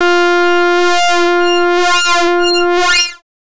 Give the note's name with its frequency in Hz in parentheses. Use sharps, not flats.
F4 (349.2 Hz)